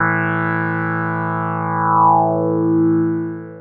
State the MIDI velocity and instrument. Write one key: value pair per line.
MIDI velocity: 50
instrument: synthesizer lead